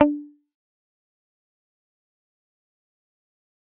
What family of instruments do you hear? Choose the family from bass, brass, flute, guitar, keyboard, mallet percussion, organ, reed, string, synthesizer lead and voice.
guitar